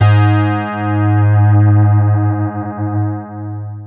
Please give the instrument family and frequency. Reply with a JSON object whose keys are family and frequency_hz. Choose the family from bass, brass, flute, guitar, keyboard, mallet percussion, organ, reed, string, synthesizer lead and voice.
{"family": "guitar", "frequency_hz": 103.8}